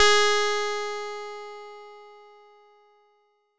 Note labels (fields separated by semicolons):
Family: bass; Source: synthesizer; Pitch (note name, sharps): G#4; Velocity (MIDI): 100; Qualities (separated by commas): bright, distorted